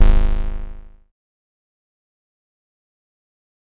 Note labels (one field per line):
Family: bass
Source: synthesizer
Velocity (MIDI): 25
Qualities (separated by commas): bright, distorted, fast decay